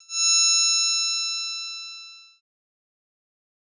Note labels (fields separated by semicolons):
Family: bass; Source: synthesizer; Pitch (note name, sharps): E6; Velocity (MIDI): 75; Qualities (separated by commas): fast decay